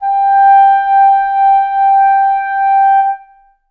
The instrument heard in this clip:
acoustic reed instrument